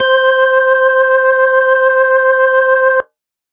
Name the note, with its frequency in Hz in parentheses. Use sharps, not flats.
C5 (523.3 Hz)